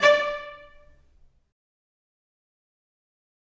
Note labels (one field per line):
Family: string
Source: acoustic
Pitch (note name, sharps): D5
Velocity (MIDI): 100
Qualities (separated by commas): fast decay, percussive, reverb